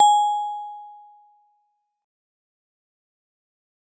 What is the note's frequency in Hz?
830.6 Hz